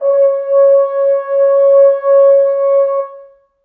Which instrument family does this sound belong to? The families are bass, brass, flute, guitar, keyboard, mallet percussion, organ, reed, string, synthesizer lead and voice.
brass